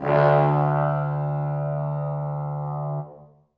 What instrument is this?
acoustic brass instrument